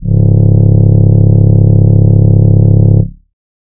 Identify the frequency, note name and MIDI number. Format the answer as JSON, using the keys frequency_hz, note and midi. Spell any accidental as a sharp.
{"frequency_hz": 34.65, "note": "C#1", "midi": 25}